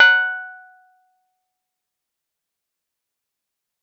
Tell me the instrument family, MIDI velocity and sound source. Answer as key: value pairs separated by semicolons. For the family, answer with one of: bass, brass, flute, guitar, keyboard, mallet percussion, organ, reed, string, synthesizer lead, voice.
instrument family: keyboard; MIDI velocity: 100; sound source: electronic